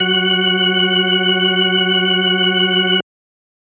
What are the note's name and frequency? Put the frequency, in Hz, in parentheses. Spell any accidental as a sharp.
F#3 (185 Hz)